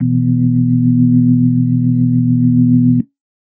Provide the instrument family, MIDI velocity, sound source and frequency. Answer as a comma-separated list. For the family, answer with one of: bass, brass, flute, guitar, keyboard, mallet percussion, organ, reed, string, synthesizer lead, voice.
organ, 25, electronic, 41.2 Hz